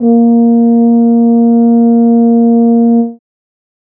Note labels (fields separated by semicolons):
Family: brass; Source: acoustic; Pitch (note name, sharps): A#3; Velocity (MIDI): 50; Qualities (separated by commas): dark